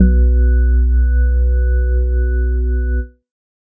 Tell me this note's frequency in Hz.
61.74 Hz